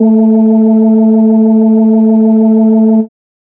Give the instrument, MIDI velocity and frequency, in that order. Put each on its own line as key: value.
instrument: electronic organ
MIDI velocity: 50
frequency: 220 Hz